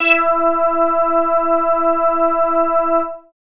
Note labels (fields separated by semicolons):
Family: bass; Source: synthesizer; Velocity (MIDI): 50; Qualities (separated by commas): distorted